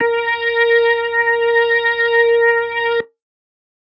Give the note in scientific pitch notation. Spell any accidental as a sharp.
A#4